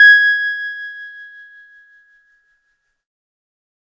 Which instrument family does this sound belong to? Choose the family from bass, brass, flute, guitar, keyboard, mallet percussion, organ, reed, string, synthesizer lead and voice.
keyboard